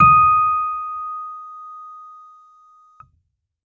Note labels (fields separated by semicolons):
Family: keyboard; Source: electronic; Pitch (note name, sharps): D#6; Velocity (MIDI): 50